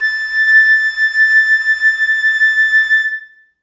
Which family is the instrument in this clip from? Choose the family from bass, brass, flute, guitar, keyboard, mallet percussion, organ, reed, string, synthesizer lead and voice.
flute